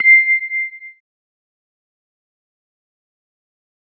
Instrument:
electronic organ